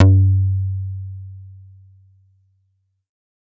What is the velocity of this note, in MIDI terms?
50